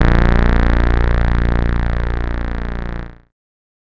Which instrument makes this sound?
synthesizer bass